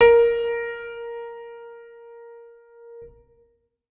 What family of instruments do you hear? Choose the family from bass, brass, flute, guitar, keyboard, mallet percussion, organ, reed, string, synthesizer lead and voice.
organ